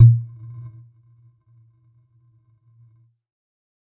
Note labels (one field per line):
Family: mallet percussion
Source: electronic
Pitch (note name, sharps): A#2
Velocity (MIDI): 25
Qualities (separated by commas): dark, non-linear envelope, percussive